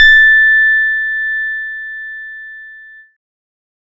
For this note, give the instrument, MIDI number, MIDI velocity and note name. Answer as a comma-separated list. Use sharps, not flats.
electronic keyboard, 93, 50, A6